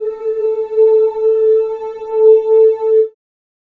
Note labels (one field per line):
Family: voice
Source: acoustic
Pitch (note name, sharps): A4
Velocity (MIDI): 75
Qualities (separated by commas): dark, reverb